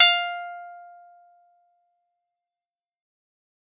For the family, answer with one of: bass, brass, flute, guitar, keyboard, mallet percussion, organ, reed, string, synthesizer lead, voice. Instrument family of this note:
guitar